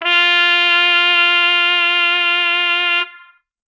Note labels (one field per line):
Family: brass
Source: acoustic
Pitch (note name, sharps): F4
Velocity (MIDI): 127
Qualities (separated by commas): bright, distorted